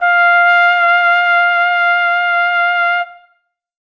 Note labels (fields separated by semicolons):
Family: brass; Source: acoustic; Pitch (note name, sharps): F5; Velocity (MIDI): 75